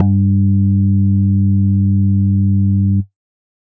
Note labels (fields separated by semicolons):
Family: organ; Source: electronic; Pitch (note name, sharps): G2; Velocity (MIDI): 25